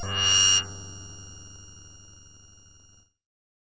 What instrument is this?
synthesizer keyboard